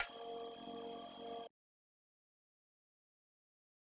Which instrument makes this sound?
electronic keyboard